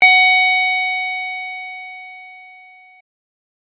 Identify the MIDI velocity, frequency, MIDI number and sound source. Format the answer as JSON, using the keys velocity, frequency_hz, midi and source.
{"velocity": 25, "frequency_hz": 740, "midi": 78, "source": "electronic"}